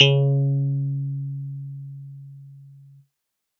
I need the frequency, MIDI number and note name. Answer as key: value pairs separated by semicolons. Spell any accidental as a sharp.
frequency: 138.6 Hz; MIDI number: 49; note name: C#3